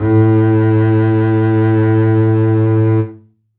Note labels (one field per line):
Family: string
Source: acoustic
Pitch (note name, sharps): A2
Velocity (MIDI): 127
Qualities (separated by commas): reverb